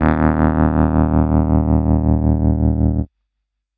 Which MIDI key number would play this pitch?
27